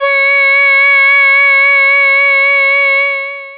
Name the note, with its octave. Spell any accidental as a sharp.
C#5